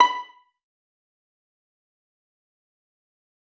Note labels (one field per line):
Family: string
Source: acoustic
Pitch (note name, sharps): B5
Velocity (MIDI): 127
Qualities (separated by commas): fast decay, percussive, reverb